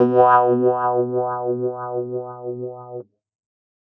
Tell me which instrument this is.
electronic keyboard